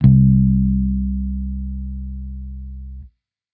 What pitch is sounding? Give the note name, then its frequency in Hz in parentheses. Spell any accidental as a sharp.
C2 (65.41 Hz)